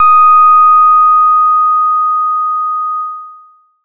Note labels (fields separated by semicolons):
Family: bass; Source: synthesizer; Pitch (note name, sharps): D#6; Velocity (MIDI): 50; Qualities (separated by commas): distorted, long release